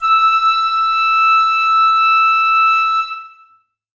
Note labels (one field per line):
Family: flute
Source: acoustic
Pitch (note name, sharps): E6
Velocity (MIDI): 50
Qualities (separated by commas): reverb